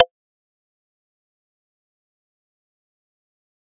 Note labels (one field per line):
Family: mallet percussion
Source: electronic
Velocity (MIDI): 127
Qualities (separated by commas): fast decay, percussive